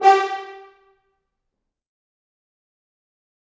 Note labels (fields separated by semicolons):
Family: brass; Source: acoustic; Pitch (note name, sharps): G4; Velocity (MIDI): 127; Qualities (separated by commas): fast decay, percussive, reverb